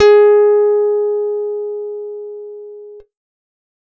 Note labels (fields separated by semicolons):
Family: guitar; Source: acoustic; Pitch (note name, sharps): G#4; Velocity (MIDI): 100